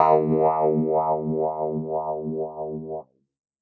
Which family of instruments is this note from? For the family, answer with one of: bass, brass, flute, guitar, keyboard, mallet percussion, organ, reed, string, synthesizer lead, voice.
keyboard